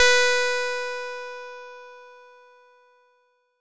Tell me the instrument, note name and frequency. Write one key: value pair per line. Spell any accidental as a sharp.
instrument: synthesizer bass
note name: B4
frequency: 493.9 Hz